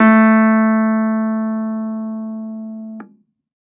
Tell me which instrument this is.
electronic keyboard